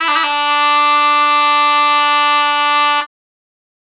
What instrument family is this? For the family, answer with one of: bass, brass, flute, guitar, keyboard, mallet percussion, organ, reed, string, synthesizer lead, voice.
reed